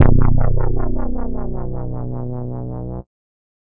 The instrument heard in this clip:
synthesizer bass